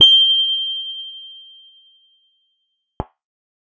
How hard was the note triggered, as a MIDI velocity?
50